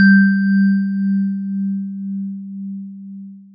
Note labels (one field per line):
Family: mallet percussion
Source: acoustic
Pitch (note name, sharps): G3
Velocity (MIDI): 25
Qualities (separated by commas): long release